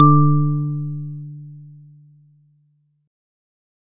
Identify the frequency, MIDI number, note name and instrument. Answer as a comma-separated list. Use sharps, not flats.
146.8 Hz, 50, D3, electronic organ